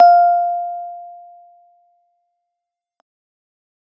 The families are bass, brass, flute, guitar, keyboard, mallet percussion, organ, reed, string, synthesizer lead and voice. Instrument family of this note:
keyboard